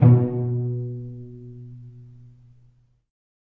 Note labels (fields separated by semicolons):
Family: string; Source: acoustic; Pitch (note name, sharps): B2; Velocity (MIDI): 100; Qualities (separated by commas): dark, reverb